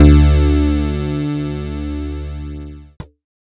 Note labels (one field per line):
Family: keyboard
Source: electronic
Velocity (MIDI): 127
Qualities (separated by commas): bright, distorted